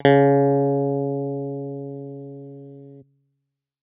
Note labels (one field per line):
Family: guitar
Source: electronic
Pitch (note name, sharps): C#3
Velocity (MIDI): 127